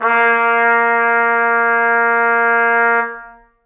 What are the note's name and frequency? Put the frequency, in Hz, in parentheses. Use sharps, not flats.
A#3 (233.1 Hz)